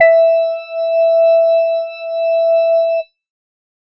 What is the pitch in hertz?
659.3 Hz